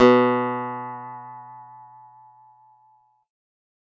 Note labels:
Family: guitar; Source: acoustic; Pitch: B2; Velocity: 25

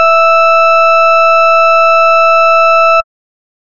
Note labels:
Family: bass; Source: synthesizer; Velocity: 127; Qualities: distorted

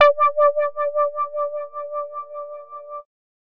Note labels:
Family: bass; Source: synthesizer; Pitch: D5; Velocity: 75; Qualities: dark, distorted

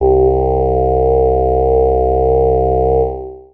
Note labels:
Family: voice; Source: synthesizer; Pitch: C2; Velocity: 25; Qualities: long release

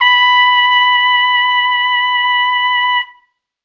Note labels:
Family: brass; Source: acoustic; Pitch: B5; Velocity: 25

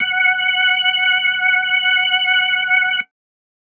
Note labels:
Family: organ; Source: electronic; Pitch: F#5; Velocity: 100

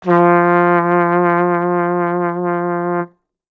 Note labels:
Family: brass; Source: acoustic; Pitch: F3; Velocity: 25

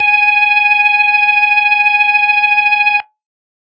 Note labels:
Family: organ; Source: electronic; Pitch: G#5; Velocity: 25; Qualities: distorted

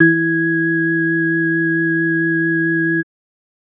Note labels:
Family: organ; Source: electronic; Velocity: 100; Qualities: multiphonic

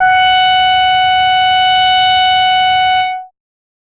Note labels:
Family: bass; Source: synthesizer; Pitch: F#5; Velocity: 25; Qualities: bright, distorted

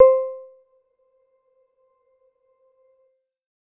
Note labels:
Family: keyboard; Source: electronic; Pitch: C5; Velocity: 75; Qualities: dark, percussive, reverb

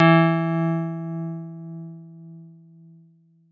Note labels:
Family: keyboard; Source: electronic; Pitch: E3; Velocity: 100

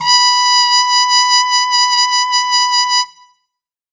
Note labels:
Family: brass; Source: acoustic; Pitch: B5; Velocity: 50

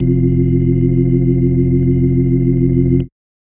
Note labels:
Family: organ; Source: electronic; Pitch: F1; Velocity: 127

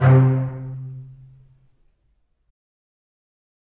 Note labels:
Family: string; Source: acoustic; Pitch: C3; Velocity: 75; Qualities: fast decay, reverb

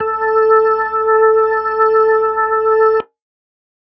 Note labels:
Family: organ; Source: electronic; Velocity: 127

